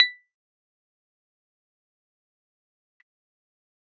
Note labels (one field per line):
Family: keyboard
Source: electronic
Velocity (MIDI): 75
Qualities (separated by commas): fast decay, percussive